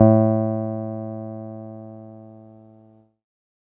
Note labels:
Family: keyboard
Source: electronic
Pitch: A2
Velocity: 75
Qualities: dark

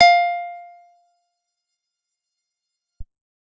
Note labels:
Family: guitar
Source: acoustic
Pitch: F5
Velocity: 100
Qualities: percussive

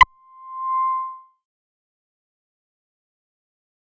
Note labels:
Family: bass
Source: synthesizer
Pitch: C6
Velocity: 127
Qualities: fast decay

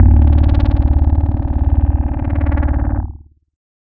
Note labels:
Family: keyboard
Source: electronic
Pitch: D0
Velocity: 75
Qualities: distorted, multiphonic

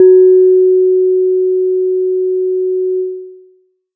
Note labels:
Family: mallet percussion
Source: acoustic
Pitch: F#4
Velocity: 25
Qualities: long release

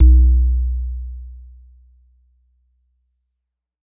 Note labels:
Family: mallet percussion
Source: acoustic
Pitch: B1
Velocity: 100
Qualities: dark, non-linear envelope

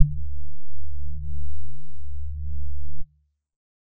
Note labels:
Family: keyboard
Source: electronic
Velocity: 25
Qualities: dark

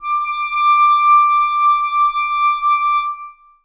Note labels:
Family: reed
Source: acoustic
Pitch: D6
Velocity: 100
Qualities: reverb

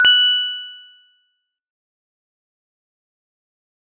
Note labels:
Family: mallet percussion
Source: acoustic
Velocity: 100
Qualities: fast decay, multiphonic

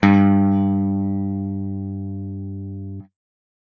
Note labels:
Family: guitar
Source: electronic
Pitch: G2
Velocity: 100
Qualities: distorted

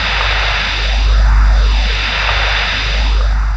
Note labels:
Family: keyboard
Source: electronic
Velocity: 127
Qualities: distorted, long release

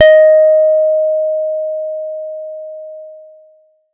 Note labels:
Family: guitar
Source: electronic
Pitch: D#5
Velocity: 127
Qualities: long release

